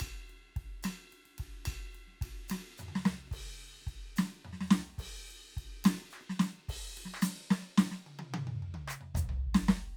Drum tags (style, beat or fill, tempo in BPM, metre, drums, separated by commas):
blues shuffle, beat, 72 BPM, 4/4, crash, ride, ride bell, hi-hat pedal, percussion, snare, cross-stick, high tom, mid tom, floor tom, kick